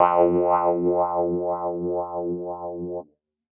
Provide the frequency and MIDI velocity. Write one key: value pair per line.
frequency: 87.31 Hz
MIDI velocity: 50